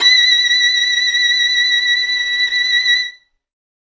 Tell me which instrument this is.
acoustic string instrument